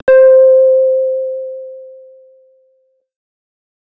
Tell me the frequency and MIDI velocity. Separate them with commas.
523.3 Hz, 127